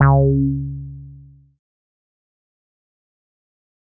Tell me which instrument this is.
synthesizer bass